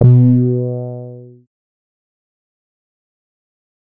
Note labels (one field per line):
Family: bass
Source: synthesizer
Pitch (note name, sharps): B2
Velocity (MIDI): 50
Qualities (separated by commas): distorted, fast decay